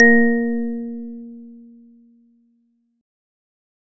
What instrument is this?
electronic organ